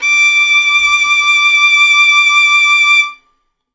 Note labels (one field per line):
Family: string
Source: acoustic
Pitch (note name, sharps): D6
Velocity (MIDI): 25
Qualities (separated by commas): bright, reverb